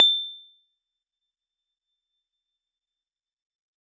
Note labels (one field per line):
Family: keyboard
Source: electronic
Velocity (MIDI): 100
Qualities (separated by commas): fast decay, percussive